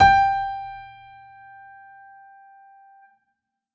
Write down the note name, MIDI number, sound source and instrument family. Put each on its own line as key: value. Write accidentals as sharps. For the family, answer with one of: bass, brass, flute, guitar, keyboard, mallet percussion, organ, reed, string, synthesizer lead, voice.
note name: G5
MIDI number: 79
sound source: acoustic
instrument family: keyboard